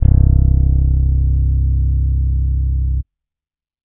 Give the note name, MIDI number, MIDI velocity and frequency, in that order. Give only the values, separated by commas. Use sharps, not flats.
C1, 24, 50, 32.7 Hz